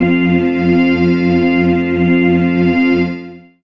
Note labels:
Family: organ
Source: electronic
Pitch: F2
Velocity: 50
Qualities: long release, reverb

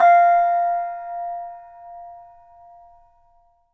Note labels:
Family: mallet percussion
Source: acoustic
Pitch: F5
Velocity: 75

